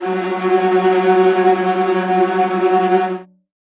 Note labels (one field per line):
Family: string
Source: acoustic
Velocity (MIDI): 50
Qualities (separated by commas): non-linear envelope, reverb